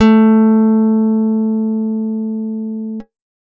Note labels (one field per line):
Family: guitar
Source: acoustic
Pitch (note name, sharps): A3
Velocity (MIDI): 50